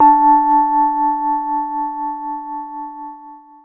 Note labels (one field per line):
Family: keyboard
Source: electronic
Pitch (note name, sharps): D4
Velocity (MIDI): 25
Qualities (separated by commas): long release, reverb